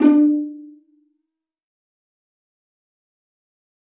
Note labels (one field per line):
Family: string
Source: acoustic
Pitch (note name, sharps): D4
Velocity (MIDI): 25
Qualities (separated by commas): dark, fast decay, reverb